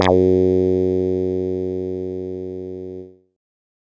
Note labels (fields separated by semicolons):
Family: bass; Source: synthesizer; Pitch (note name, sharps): F#2; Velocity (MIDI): 127; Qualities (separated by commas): distorted